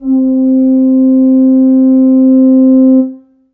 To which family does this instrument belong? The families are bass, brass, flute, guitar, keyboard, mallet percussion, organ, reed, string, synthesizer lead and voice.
brass